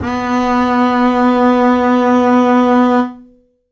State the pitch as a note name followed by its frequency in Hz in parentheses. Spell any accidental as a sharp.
B3 (246.9 Hz)